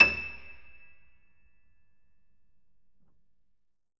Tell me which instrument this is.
acoustic keyboard